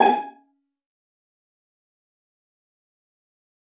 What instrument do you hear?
acoustic string instrument